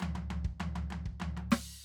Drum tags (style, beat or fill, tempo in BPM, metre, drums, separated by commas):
Purdie shuffle, fill, 130 BPM, 4/4, crash, hi-hat pedal, snare, high tom, floor tom, kick